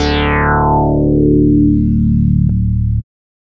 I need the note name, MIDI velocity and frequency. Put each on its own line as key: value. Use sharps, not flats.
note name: D1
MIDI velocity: 75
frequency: 36.71 Hz